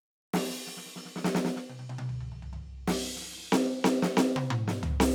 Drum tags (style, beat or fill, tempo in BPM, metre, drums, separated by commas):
New Orleans funk, fill, 93 BPM, 4/4, crash, ride, open hi-hat, hi-hat pedal, snare, high tom, mid tom, floor tom